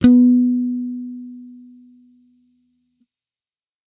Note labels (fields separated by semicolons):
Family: bass; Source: electronic; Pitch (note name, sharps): B3; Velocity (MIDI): 100